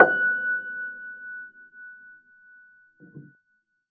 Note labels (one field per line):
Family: keyboard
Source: acoustic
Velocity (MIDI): 25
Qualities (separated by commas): reverb